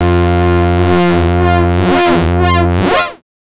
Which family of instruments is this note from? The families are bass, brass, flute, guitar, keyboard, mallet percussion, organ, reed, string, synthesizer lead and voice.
bass